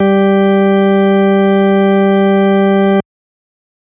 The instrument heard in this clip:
electronic organ